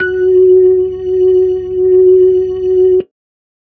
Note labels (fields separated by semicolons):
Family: organ; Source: electronic; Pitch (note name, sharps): F#4; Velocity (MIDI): 75